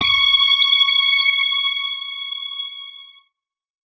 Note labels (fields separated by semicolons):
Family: guitar; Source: electronic; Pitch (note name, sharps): C#6; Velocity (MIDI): 75